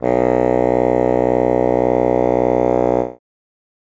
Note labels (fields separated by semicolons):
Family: reed; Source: acoustic; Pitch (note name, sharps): B1; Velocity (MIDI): 127; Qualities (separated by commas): bright